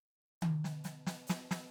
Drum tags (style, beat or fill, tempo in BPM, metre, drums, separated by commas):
half-time rock, fill, 140 BPM, 4/4, hi-hat pedal, snare, high tom